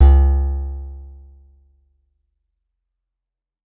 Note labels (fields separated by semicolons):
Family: guitar; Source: acoustic; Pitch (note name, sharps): C#2; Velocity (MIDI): 100